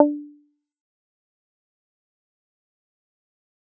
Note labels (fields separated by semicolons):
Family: guitar; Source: electronic; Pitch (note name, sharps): D4; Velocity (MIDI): 50; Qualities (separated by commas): fast decay, percussive